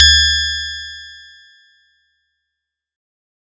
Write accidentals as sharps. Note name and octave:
D2